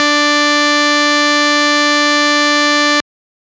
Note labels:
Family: organ; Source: electronic; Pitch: D4; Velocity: 127; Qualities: bright, distorted

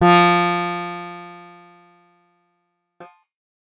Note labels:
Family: guitar; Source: acoustic; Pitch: F3; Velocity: 100; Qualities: bright, distorted

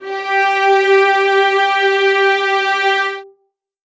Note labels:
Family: string; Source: acoustic; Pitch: G4; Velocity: 100; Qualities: reverb

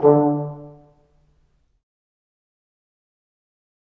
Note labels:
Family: brass; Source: acoustic; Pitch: D3; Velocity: 25; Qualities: dark, fast decay, reverb

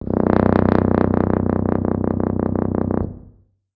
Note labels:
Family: brass; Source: acoustic; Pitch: B0; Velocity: 127

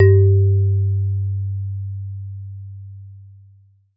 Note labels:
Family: mallet percussion; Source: acoustic; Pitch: G2; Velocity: 25; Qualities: dark, long release, reverb

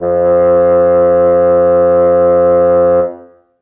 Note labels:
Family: reed; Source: acoustic; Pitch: F2; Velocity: 75; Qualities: reverb

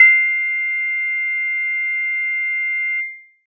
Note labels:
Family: keyboard; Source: electronic; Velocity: 50

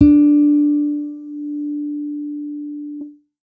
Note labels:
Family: bass; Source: electronic; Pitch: D4; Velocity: 50

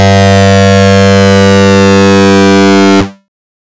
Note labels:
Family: bass; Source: synthesizer; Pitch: G2; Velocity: 75; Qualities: bright, distorted

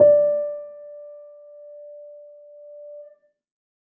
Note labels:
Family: keyboard; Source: acoustic; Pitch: D5; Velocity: 25; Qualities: dark

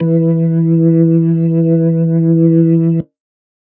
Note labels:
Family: organ; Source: electronic; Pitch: E3; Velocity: 50

